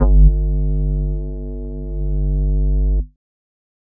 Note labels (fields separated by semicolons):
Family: flute; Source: synthesizer; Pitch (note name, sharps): G1; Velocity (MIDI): 75